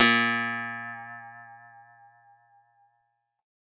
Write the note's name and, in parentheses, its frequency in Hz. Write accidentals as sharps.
A#2 (116.5 Hz)